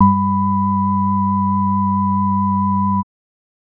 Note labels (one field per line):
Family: organ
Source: electronic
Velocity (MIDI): 25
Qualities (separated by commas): multiphonic